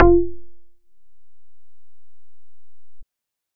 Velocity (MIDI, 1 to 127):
50